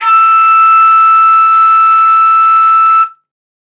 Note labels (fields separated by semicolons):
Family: flute; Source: acoustic; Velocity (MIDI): 75; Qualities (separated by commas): bright